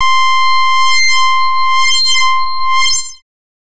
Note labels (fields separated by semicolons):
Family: bass; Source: synthesizer; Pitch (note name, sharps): C6; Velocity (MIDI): 25; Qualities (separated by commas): bright, distorted, non-linear envelope